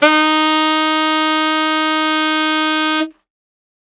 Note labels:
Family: reed; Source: acoustic; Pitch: D#4; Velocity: 100; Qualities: bright

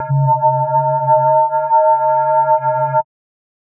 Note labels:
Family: mallet percussion; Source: electronic; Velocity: 50; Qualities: multiphonic, non-linear envelope

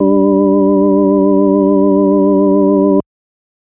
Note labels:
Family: organ; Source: electronic; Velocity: 25; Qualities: multiphonic

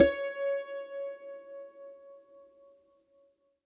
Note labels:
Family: guitar; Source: acoustic; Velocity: 50; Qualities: bright, reverb

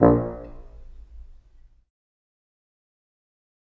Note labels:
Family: reed; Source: acoustic; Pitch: A#1; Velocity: 50; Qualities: fast decay, percussive, reverb

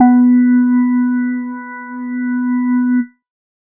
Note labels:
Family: organ; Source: electronic; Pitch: B3; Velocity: 100

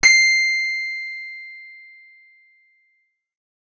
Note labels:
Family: guitar; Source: acoustic; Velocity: 25; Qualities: bright, distorted

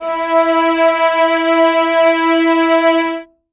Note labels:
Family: string; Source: acoustic; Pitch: E4; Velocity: 100; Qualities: reverb

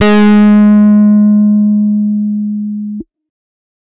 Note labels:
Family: guitar; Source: electronic; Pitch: G#3; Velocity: 50; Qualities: bright, distorted

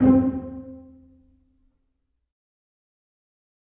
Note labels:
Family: string; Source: acoustic; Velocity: 127; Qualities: dark, fast decay, percussive, reverb

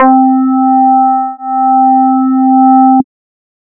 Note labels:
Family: bass; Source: synthesizer; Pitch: C4; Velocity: 127

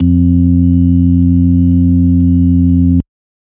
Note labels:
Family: organ; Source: electronic; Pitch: F2; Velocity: 75; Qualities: dark

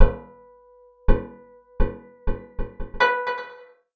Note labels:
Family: guitar; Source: acoustic; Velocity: 75; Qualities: percussive, reverb

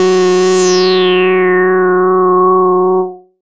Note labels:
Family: bass; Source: synthesizer; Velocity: 75; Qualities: bright, distorted, non-linear envelope

